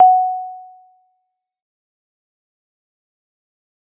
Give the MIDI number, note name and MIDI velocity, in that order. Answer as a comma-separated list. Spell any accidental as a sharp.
78, F#5, 75